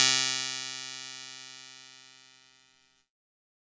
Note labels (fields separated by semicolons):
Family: keyboard; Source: electronic; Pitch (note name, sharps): C3; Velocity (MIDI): 50; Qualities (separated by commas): bright, distorted